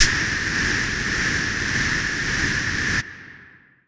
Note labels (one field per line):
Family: flute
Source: acoustic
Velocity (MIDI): 25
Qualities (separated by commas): distorted, long release